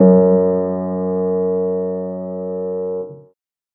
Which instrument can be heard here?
acoustic keyboard